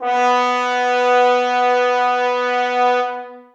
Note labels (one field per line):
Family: brass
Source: acoustic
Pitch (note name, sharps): B3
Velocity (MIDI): 127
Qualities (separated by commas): bright, long release, reverb